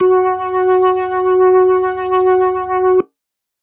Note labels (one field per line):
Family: organ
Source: electronic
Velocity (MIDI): 25